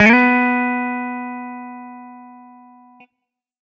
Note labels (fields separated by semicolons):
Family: guitar; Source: electronic; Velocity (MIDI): 127; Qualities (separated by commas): distorted